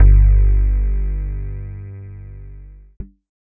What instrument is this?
electronic keyboard